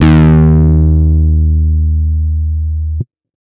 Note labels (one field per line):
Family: guitar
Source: electronic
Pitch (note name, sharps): D#2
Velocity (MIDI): 75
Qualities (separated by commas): bright, distorted